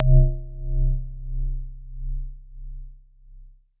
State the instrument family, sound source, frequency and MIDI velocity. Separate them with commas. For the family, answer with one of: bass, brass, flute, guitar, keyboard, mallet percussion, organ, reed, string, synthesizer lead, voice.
mallet percussion, acoustic, 32.7 Hz, 100